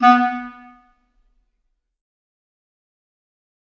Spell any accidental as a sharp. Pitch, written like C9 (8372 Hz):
B3 (246.9 Hz)